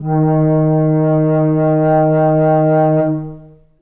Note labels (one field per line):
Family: flute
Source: acoustic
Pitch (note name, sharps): D#3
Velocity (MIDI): 100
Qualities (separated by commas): long release, reverb